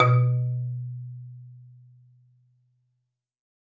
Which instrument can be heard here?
acoustic mallet percussion instrument